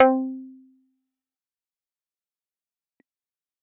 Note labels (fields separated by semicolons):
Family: keyboard; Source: electronic; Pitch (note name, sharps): C4; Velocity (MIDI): 127; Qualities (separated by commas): fast decay, percussive